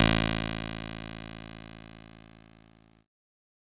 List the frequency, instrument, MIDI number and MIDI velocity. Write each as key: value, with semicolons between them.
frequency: 55 Hz; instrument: electronic keyboard; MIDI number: 33; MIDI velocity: 75